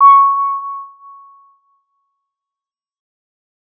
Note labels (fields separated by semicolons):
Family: bass; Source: synthesizer; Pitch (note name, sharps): C#6; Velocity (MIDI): 75; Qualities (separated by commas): fast decay